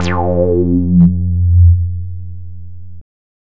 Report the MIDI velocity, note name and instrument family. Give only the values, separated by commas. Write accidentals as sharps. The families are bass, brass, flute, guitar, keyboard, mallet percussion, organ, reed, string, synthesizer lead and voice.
75, F2, bass